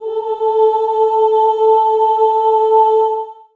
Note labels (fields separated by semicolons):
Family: voice; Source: acoustic; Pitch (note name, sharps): A4; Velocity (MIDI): 50; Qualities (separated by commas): long release, reverb